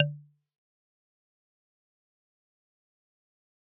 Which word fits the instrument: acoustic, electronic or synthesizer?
acoustic